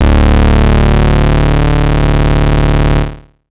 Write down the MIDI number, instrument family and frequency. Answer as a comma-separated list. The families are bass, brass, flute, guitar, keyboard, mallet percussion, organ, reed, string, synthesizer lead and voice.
26, bass, 36.71 Hz